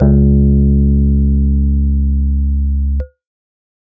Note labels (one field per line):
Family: keyboard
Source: electronic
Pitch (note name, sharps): C#2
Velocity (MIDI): 25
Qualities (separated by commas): distorted